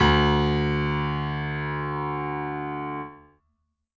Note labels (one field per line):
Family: keyboard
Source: acoustic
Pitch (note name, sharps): D2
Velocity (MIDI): 127